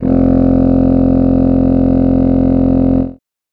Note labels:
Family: reed; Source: acoustic; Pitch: F1; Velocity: 100

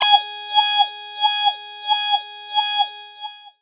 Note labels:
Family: voice; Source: synthesizer; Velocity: 75; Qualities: long release, non-linear envelope, tempo-synced

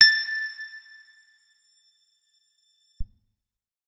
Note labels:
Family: guitar; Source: electronic; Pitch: A6; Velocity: 75; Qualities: bright, reverb

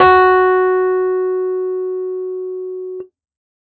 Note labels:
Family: keyboard; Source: electronic; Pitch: F#4; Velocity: 127

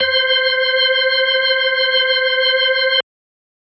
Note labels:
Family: organ; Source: electronic; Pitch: C5; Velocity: 25

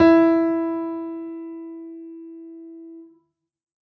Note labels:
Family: keyboard; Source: acoustic; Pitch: E4; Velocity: 100; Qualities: reverb

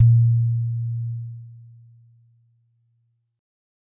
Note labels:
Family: mallet percussion; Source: acoustic; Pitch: A#2; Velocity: 50; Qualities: dark

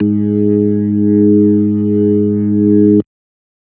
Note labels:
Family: organ; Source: electronic; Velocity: 100

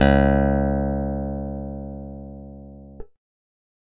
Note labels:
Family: keyboard; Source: electronic; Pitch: C#2; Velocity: 25

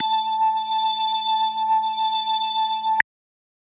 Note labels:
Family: organ; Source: electronic; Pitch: A5; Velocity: 50

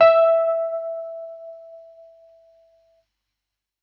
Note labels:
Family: keyboard; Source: electronic; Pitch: E5; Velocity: 100

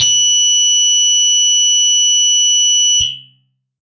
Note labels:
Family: guitar; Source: electronic; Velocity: 25; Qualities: bright, distorted

